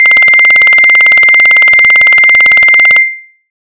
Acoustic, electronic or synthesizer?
synthesizer